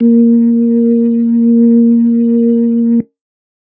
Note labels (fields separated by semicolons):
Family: organ; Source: electronic; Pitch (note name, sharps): A#3; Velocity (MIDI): 100; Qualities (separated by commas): dark